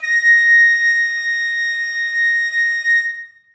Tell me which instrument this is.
acoustic flute